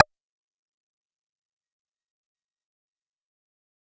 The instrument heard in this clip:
synthesizer bass